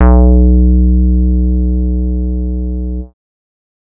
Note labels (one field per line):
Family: bass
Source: synthesizer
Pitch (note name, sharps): B1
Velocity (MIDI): 100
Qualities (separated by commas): dark